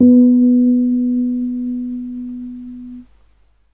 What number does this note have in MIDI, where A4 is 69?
59